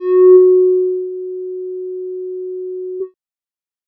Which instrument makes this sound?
synthesizer bass